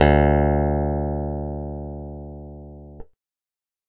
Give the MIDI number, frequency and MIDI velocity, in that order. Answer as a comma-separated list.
38, 73.42 Hz, 50